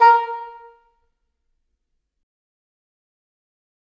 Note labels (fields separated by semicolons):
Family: reed; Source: acoustic; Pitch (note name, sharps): A#4; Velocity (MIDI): 75; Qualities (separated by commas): fast decay, percussive, reverb